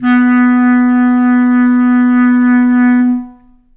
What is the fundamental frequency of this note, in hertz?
246.9 Hz